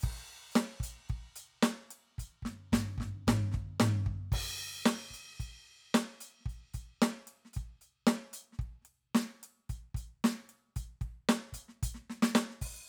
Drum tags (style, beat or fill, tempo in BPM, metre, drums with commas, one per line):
rock
beat
112 BPM
4/4
crash, closed hi-hat, open hi-hat, hi-hat pedal, snare, floor tom, kick